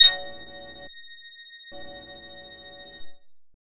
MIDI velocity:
75